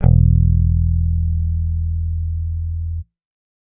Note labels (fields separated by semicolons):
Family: bass; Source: electronic; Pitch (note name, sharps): E1; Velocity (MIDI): 127